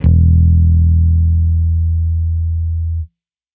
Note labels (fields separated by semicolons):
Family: bass; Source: electronic; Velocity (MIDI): 75